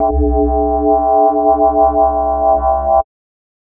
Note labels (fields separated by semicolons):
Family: mallet percussion; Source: synthesizer; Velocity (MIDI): 75; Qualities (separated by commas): multiphonic, non-linear envelope